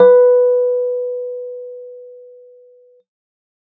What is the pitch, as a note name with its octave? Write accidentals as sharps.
B4